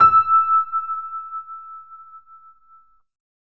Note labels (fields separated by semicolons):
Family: keyboard; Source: electronic; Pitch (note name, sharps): E6; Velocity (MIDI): 75; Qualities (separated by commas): reverb